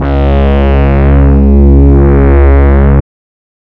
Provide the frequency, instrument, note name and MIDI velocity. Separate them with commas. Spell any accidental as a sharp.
69.3 Hz, synthesizer reed instrument, C#2, 100